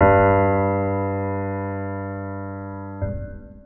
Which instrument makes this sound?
electronic organ